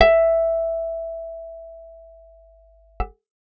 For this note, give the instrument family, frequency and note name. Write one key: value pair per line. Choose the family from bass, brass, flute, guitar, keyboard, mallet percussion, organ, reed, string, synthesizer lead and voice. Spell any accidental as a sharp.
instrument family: guitar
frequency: 659.3 Hz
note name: E5